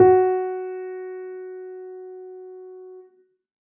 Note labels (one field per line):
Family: keyboard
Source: acoustic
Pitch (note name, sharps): F#4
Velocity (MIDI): 50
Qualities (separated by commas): dark